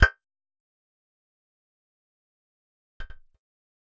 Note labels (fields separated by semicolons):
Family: bass; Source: synthesizer; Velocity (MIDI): 25; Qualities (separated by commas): fast decay, percussive